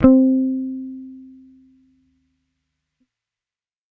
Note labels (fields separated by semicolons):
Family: bass; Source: electronic; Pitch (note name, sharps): C4; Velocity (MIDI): 50